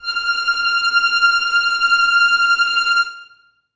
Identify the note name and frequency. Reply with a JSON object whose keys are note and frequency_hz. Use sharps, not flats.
{"note": "F6", "frequency_hz": 1397}